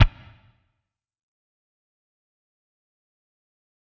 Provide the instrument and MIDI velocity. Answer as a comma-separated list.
electronic guitar, 75